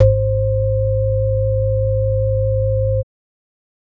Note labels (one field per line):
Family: organ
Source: electronic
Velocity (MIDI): 127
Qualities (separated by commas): multiphonic